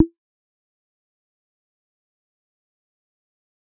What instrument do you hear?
synthesizer bass